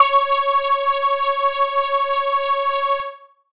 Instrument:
electronic keyboard